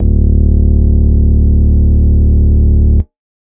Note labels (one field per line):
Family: organ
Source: electronic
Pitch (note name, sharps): D1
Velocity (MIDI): 25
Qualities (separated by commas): distorted